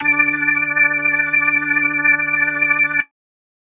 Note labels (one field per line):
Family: organ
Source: electronic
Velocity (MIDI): 127